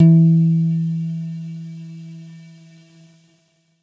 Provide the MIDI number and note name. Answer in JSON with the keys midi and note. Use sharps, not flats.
{"midi": 52, "note": "E3"}